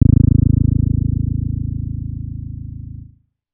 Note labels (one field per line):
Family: bass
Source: synthesizer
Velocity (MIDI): 25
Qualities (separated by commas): dark